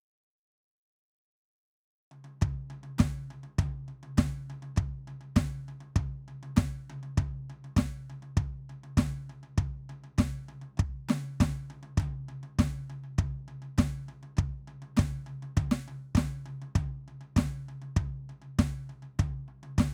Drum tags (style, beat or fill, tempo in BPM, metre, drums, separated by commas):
rock, beat, 100 BPM, 4/4, snare, mid tom, kick